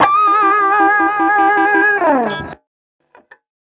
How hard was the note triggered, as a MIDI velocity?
127